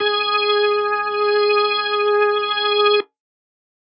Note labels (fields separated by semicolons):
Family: organ; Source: electronic; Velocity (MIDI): 75